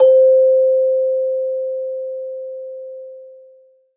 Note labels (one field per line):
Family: mallet percussion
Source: acoustic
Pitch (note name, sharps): C5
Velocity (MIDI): 25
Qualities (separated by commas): long release, reverb